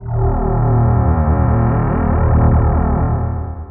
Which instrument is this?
synthesizer voice